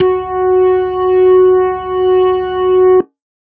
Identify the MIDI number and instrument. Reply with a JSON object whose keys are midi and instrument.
{"midi": 66, "instrument": "electronic organ"}